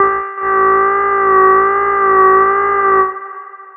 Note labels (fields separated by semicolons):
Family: bass; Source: synthesizer; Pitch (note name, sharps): G4; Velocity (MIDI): 75; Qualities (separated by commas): long release, reverb